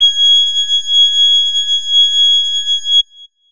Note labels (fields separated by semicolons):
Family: flute; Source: acoustic; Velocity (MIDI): 75; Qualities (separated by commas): bright